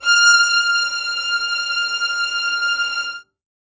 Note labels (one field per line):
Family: string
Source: acoustic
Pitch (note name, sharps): F6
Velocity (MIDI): 127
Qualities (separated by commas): reverb